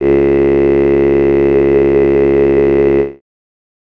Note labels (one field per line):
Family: voice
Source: synthesizer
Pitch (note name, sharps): C#2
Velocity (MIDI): 75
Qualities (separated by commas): bright